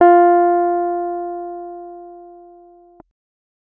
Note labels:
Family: keyboard; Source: electronic; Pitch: F4; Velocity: 75

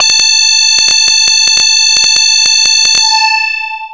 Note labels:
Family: bass; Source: synthesizer; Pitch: A5; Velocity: 100; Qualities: bright, distorted, long release

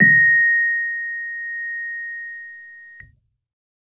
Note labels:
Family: keyboard; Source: electronic; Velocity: 25

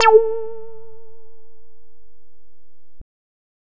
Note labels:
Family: bass; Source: synthesizer; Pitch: A4; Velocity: 50; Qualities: distorted

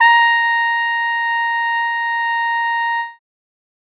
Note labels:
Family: brass; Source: acoustic; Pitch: A#5; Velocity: 50

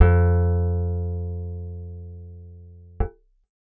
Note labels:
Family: guitar; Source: acoustic; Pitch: F2; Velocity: 75

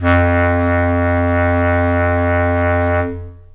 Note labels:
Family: reed; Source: acoustic; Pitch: F2; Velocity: 50; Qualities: long release, reverb

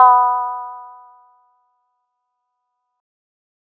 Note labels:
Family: guitar; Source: synthesizer; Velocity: 25

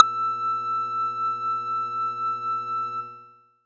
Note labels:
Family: bass; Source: synthesizer; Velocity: 75; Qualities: multiphonic

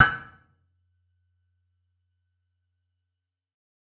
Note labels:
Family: guitar; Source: electronic; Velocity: 50; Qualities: percussive, reverb

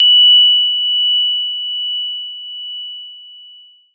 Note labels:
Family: keyboard; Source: electronic; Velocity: 127; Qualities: bright, long release

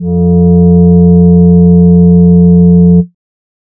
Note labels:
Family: voice; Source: synthesizer; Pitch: F2; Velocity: 127; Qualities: dark

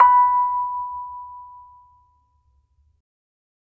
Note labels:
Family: mallet percussion; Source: acoustic; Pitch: B5; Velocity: 25; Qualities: reverb

